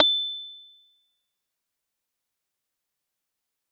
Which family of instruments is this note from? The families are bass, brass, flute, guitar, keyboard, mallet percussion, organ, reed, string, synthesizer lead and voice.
keyboard